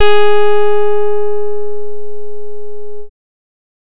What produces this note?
synthesizer bass